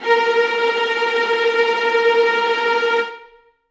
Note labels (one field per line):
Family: string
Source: acoustic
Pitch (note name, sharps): A#4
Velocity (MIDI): 127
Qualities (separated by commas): non-linear envelope, reverb